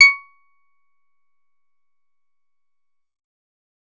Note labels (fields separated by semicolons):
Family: bass; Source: synthesizer; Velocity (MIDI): 100; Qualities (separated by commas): percussive